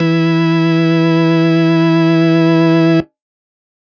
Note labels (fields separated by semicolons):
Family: organ; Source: electronic; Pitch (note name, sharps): E3; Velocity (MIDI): 100; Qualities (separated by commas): distorted